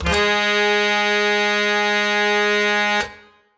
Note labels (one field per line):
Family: reed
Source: acoustic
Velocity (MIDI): 75